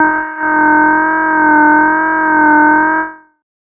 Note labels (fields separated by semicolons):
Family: bass; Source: synthesizer; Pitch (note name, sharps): D#4; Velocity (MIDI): 100; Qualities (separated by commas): distorted, tempo-synced